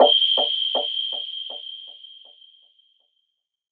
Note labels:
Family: synthesizer lead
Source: synthesizer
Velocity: 50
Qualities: bright, non-linear envelope, reverb

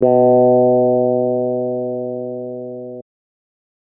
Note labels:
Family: keyboard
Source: electronic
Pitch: B2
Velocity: 50

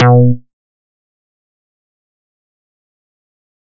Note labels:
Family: bass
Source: synthesizer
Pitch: B2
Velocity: 75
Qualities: fast decay, percussive

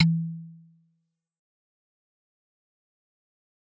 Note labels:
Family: mallet percussion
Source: acoustic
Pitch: E3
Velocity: 50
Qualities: fast decay, percussive

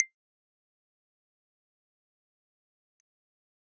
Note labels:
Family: keyboard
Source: electronic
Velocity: 75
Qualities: fast decay, percussive

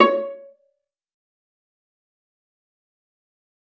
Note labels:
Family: string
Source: acoustic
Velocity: 127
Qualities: fast decay, percussive, reverb

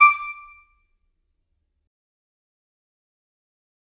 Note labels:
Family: reed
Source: acoustic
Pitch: D6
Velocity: 50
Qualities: fast decay, percussive, reverb

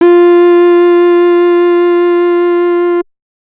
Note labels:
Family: bass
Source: synthesizer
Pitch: F4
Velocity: 75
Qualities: distorted

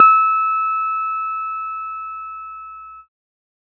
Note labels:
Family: keyboard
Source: electronic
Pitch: E6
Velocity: 50

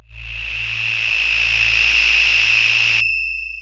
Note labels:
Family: voice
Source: synthesizer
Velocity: 100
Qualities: distorted, long release

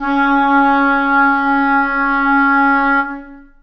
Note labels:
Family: reed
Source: acoustic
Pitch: C#4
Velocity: 25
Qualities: long release, reverb

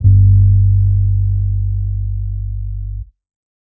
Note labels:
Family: bass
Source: electronic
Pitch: G1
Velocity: 25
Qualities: dark

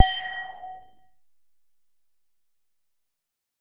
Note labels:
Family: bass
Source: synthesizer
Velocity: 25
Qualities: bright, distorted

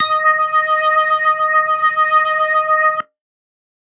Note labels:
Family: organ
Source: electronic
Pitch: D#5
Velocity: 75

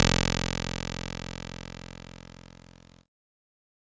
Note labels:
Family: keyboard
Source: electronic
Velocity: 25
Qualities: bright, distorted

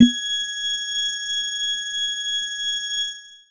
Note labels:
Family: organ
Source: electronic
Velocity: 127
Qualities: reverb

